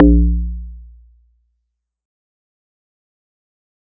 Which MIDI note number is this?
34